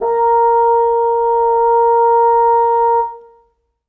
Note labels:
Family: reed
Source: acoustic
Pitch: A#4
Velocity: 50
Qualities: reverb

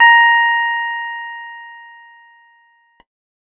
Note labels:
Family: keyboard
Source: electronic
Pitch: A#5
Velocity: 100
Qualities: bright

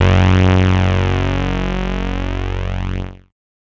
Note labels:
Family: bass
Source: synthesizer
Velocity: 127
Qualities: bright, distorted

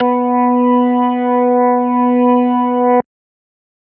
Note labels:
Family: organ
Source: electronic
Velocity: 127

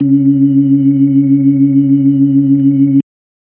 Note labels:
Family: organ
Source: electronic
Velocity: 100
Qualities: dark

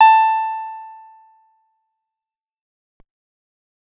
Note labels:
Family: guitar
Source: acoustic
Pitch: A5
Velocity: 25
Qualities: fast decay

